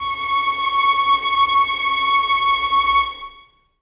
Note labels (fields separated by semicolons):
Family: string; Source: acoustic; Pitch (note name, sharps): C#6; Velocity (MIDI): 25; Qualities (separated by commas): bright, reverb